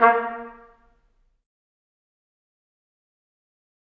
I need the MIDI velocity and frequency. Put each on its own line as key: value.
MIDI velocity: 25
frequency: 233.1 Hz